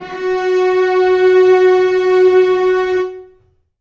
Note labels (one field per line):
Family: string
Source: acoustic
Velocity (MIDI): 75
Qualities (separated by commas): reverb